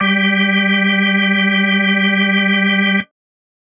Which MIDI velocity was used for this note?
100